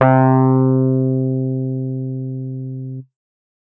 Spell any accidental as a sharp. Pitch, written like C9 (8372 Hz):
C3 (130.8 Hz)